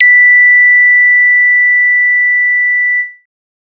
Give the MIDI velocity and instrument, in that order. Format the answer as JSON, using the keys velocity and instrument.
{"velocity": 50, "instrument": "synthesizer bass"}